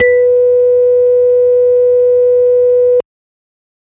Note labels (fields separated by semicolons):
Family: organ; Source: electronic; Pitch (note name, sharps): B4; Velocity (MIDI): 75